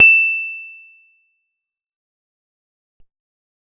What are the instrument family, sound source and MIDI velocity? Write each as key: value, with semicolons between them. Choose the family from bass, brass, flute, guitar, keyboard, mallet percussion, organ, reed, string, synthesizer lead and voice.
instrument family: guitar; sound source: acoustic; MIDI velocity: 100